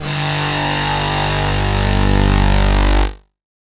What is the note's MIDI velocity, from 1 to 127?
25